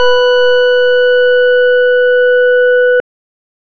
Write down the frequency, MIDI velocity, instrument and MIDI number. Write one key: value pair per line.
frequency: 493.9 Hz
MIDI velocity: 75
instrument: electronic organ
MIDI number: 71